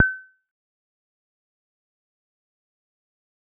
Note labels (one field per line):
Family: bass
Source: synthesizer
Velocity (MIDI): 100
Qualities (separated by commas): fast decay, percussive